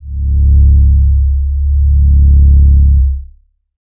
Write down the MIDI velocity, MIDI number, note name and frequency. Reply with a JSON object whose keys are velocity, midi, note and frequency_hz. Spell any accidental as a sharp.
{"velocity": 75, "midi": 25, "note": "C#1", "frequency_hz": 34.65}